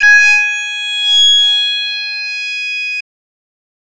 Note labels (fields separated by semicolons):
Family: voice; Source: synthesizer; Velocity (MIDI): 25; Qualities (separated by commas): bright, distorted